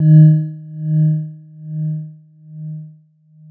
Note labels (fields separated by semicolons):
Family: mallet percussion; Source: electronic; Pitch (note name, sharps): D#3; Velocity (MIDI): 75; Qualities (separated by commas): long release